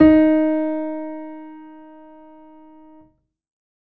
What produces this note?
acoustic keyboard